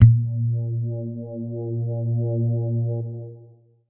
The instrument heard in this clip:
electronic guitar